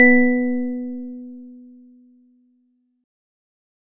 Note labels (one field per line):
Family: organ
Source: electronic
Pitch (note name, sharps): B3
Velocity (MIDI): 100